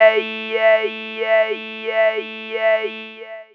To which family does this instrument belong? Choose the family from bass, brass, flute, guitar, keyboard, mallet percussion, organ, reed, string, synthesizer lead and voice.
voice